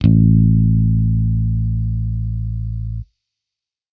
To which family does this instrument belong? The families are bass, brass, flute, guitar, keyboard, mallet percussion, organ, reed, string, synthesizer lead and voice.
bass